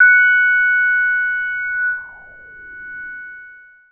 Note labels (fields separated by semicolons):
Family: synthesizer lead; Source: synthesizer; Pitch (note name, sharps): F#6; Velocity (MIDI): 25; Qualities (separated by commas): long release